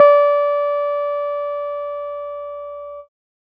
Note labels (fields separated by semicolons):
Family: keyboard; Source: electronic; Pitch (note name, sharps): D5; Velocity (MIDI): 100